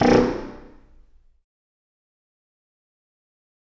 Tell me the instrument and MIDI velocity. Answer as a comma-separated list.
acoustic reed instrument, 127